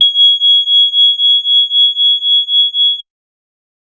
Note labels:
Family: organ; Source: electronic; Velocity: 127; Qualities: bright

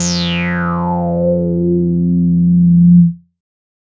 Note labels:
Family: bass; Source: synthesizer; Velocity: 50; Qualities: bright, distorted, non-linear envelope

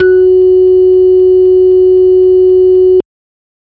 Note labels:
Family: organ; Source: electronic; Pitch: F#4; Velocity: 50

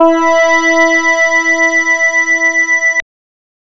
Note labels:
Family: bass; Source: synthesizer; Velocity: 100; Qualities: distorted, multiphonic

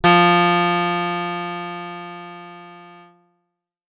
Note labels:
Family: guitar; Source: acoustic; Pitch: F3; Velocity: 100; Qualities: bright, distorted

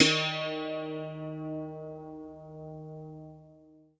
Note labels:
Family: guitar; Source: acoustic; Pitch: D#3; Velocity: 75; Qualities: reverb

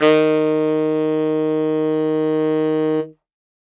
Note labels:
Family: reed; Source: acoustic; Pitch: D#3; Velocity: 50

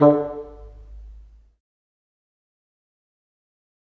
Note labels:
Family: reed; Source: acoustic; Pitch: D3; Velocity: 50; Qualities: fast decay, percussive, reverb

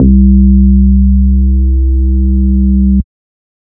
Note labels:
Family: bass; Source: synthesizer; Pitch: C2; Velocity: 127; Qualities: dark

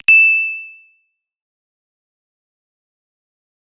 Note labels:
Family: bass; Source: synthesizer; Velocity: 100; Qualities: bright, distorted, fast decay

